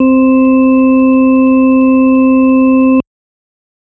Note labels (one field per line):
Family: organ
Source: electronic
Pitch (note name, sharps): C4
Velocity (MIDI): 50